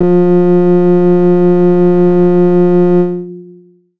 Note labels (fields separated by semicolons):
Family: keyboard; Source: electronic; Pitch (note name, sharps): F3; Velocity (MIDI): 127; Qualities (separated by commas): distorted, long release